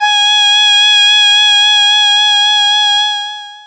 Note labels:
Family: voice; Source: synthesizer; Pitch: G#5; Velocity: 50; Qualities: bright, distorted, long release

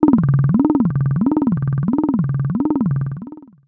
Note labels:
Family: voice; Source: synthesizer; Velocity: 75; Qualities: long release, non-linear envelope, tempo-synced

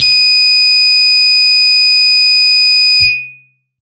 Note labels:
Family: guitar; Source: electronic; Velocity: 127; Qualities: bright, distorted

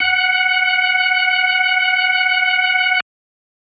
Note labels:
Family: organ; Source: electronic; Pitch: F#5; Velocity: 127

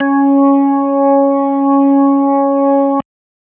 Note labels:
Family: organ; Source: electronic; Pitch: C#4; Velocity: 75

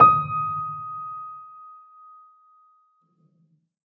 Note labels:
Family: keyboard; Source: acoustic; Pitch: D#6; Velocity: 75; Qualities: reverb

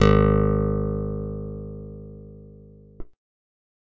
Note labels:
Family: keyboard; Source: electronic; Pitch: G#1; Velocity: 25

